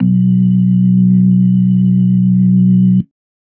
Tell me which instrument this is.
electronic organ